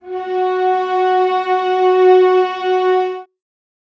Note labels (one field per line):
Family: string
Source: acoustic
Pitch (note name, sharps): F#4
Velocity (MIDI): 75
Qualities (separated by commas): reverb